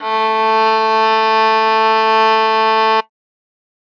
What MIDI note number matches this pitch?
57